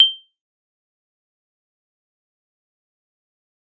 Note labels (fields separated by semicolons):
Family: mallet percussion; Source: acoustic; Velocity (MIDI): 50; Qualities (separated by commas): bright, fast decay, percussive